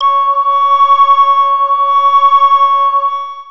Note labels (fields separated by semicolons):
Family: bass; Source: synthesizer; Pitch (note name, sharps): C#6; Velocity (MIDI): 25; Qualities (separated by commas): long release, multiphonic